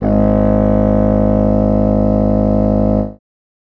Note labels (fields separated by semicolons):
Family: reed; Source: acoustic; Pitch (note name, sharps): G#1; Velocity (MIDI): 127